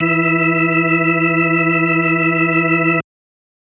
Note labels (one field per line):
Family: organ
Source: electronic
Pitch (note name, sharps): E3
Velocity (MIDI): 75